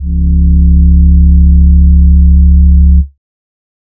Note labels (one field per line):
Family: voice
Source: synthesizer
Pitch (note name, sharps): C#1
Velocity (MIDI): 50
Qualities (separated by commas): dark